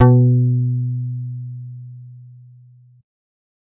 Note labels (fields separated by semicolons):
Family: bass; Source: synthesizer; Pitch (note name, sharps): B2; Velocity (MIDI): 50